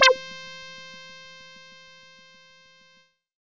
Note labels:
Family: bass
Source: synthesizer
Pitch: C5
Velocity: 25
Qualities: distorted

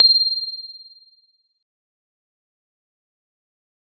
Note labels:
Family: keyboard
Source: electronic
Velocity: 100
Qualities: bright, fast decay

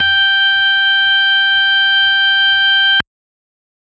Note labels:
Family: organ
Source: electronic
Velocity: 75

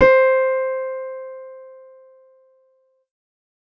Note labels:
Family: keyboard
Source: synthesizer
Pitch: C5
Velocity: 100

